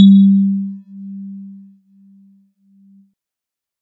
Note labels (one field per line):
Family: keyboard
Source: synthesizer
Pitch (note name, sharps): G3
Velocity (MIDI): 100